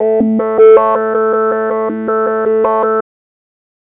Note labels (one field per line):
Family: bass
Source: synthesizer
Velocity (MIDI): 50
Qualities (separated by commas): tempo-synced